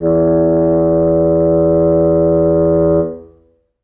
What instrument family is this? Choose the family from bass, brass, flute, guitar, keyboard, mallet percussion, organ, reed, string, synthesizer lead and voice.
reed